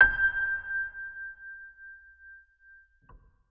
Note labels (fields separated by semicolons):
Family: organ; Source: electronic; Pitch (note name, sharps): G6; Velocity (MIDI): 50; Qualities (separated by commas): reverb